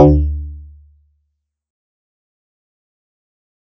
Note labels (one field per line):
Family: guitar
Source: synthesizer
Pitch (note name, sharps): D2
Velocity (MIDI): 127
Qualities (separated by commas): dark, fast decay, percussive